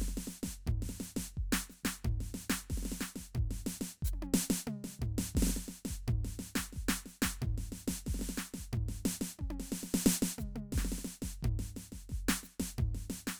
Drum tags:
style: samba; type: beat; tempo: 89 BPM; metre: 4/4; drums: hi-hat pedal, snare, high tom, mid tom, floor tom, kick

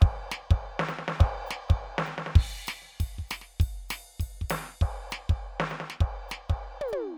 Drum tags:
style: rockabilly; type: beat; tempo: 200 BPM; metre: 4/4; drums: crash, ride, hi-hat pedal, snare, high tom, kick

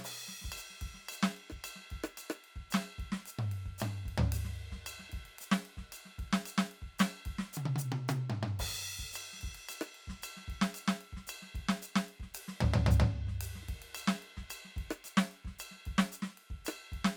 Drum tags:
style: songo; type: beat; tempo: 112 BPM; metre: 4/4; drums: crash, ride, ride bell, hi-hat pedal, snare, cross-stick, high tom, mid tom, floor tom, kick

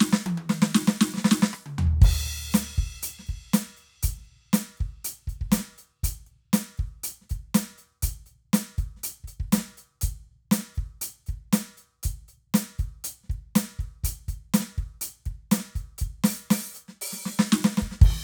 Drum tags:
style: rock; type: beat; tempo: 120 BPM; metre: 4/4; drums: crash, closed hi-hat, open hi-hat, hi-hat pedal, snare, cross-stick, high tom, mid tom, floor tom, kick

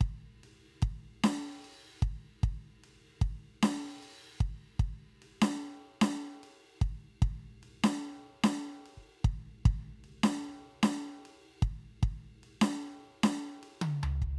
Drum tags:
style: rock; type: beat; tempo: 50 BPM; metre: 4/4; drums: crash, ride, snare, high tom, floor tom, kick

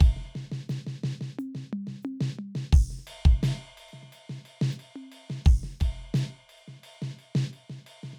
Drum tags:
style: rock; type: beat; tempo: 88 BPM; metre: 4/4; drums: crash, ride, hi-hat pedal, snare, high tom, mid tom, kick

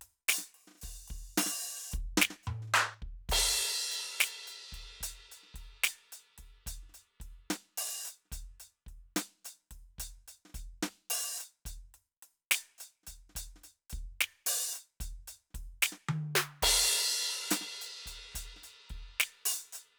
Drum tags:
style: blues shuffle; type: beat; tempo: 72 BPM; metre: 4/4; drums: crash, closed hi-hat, open hi-hat, hi-hat pedal, percussion, snare, high tom, mid tom, kick

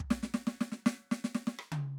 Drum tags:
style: rock; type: beat; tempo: 120 BPM; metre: 4/4; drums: percussion, snare, mid tom, kick

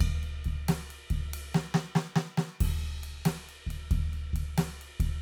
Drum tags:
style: rock; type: beat; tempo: 92 BPM; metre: 4/4; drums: crash, ride, ride bell, snare, kick

